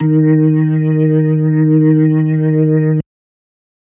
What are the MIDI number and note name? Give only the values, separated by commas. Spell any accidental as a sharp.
51, D#3